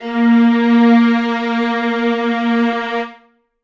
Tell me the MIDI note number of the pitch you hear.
58